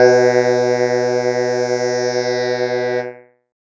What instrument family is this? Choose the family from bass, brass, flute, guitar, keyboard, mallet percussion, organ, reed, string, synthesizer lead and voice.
keyboard